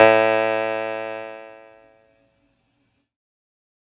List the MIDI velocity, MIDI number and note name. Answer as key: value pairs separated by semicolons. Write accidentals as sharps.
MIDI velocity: 100; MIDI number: 45; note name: A2